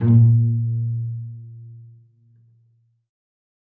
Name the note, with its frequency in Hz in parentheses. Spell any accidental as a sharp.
A#2 (116.5 Hz)